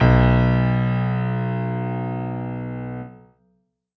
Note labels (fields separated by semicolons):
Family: keyboard; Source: acoustic; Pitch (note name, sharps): B1; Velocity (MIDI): 127